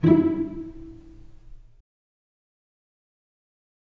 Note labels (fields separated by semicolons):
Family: string; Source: acoustic; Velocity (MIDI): 50; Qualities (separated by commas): fast decay, reverb